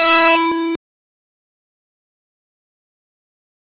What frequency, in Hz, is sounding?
329.6 Hz